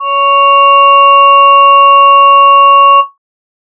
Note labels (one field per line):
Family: voice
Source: synthesizer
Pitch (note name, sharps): C#5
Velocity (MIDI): 50